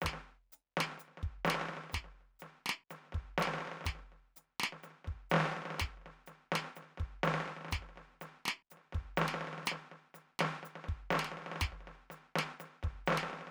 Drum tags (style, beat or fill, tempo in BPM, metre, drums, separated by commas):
New Orleans second line, beat, 124 BPM, 4/4, hi-hat pedal, snare, kick